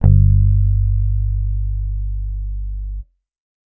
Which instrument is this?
electronic bass